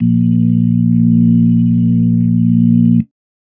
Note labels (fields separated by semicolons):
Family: organ; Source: electronic; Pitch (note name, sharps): A#1; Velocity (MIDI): 75; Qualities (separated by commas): dark